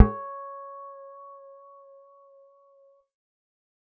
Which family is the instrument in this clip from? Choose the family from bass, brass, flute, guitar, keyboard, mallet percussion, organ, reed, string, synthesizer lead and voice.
bass